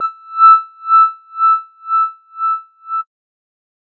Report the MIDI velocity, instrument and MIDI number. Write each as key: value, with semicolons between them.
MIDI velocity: 50; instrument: synthesizer bass; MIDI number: 88